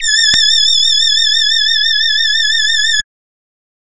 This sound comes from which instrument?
synthesizer voice